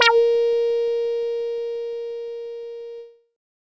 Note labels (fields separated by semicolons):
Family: bass; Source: synthesizer; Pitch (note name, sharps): A#4; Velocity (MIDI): 75; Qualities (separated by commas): distorted